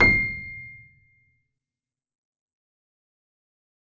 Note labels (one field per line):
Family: keyboard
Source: acoustic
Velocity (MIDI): 75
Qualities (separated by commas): percussive, reverb